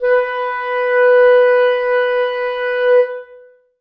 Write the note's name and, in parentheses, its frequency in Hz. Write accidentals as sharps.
B4 (493.9 Hz)